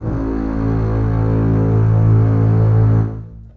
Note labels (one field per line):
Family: string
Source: acoustic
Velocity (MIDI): 75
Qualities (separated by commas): long release, reverb